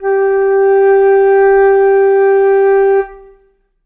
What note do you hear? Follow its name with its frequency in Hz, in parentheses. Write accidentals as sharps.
G4 (392 Hz)